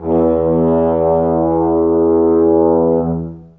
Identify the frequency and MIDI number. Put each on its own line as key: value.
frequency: 82.41 Hz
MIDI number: 40